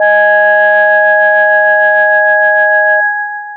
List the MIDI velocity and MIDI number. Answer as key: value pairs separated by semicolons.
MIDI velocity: 100; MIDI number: 56